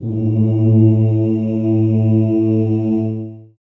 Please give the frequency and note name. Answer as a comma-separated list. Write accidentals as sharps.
110 Hz, A2